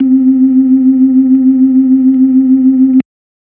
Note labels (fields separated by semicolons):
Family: organ; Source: electronic; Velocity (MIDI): 127; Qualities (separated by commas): dark